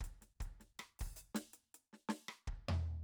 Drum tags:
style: funk; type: beat; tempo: 80 BPM; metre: 4/4; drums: closed hi-hat, open hi-hat, hi-hat pedal, snare, cross-stick, floor tom, kick

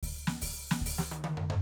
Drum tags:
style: punk; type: fill; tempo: 144 BPM; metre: 4/4; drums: open hi-hat, hi-hat pedal, snare, high tom, floor tom, kick

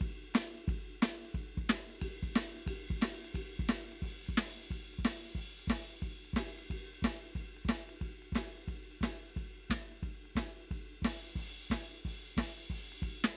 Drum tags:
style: rock; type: beat; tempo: 90 BPM; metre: 4/4; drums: ride, ride bell, hi-hat pedal, snare, kick

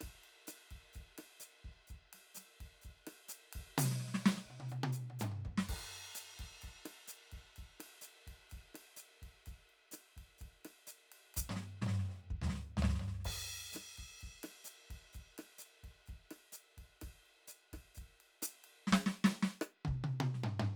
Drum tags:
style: bossa nova; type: beat; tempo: 127 BPM; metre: 4/4; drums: crash, ride, hi-hat pedal, snare, cross-stick, high tom, mid tom, floor tom, kick

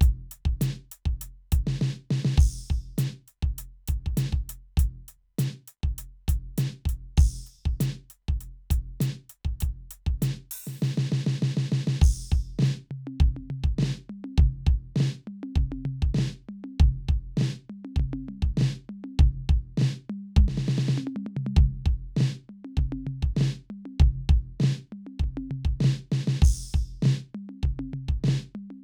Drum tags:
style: rock; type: beat; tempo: 100 BPM; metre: 4/4; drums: crash, closed hi-hat, open hi-hat, hi-hat pedal, snare, high tom, mid tom, floor tom, kick

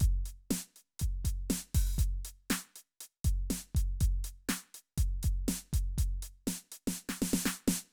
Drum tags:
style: rock; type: beat; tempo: 120 BPM; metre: 4/4; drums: closed hi-hat, open hi-hat, hi-hat pedal, snare, kick

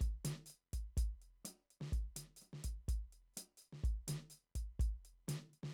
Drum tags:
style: Middle Eastern; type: beat; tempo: 126 BPM; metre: 4/4; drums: closed hi-hat, hi-hat pedal, snare, kick

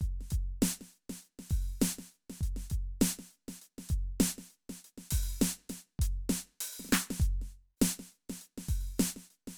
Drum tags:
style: funk; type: beat; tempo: 100 BPM; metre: 4/4; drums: closed hi-hat, open hi-hat, hi-hat pedal, snare, kick

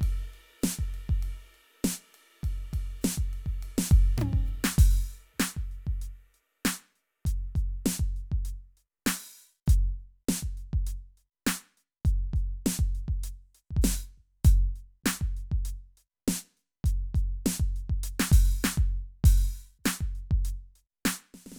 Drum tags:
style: Latin funk; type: beat; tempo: 100 BPM; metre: 4/4; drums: crash, ride, closed hi-hat, open hi-hat, hi-hat pedal, snare, high tom, floor tom, kick

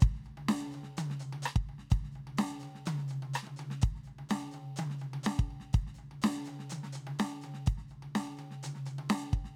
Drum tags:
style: prog rock; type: beat; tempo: 125 BPM; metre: 4/4; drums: hi-hat pedal, snare, cross-stick, high tom, kick

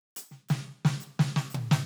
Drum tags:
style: rock; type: fill; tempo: 115 BPM; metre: 4/4; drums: percussion, snare, high tom

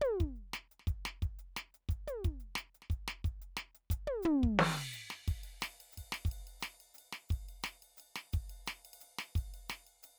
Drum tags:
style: chacarera; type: beat; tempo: 118 BPM; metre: 4/4; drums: crash, ride, closed hi-hat, hi-hat pedal, snare, high tom, floor tom, kick

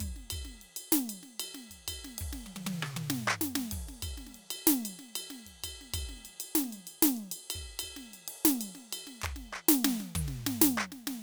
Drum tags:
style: Afro-Cuban; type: beat; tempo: 128 BPM; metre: 4/4; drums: ride, ride bell, hi-hat pedal, percussion, snare, cross-stick, high tom, mid tom, kick

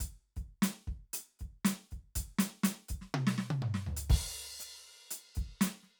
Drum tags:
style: rock; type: beat; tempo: 120 BPM; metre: 4/4; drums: crash, closed hi-hat, hi-hat pedal, snare, high tom, mid tom, floor tom, kick

